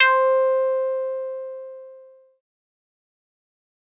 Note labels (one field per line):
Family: synthesizer lead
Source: synthesizer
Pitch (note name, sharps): C5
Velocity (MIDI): 50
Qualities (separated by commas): distorted, fast decay